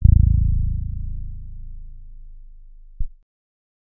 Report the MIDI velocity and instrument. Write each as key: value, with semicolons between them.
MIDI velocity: 25; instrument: electronic keyboard